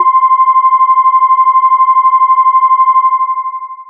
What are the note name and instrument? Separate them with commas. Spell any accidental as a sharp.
C6, synthesizer bass